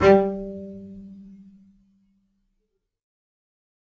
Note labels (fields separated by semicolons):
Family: string; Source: acoustic; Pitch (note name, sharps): G3; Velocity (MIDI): 75; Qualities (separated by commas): reverb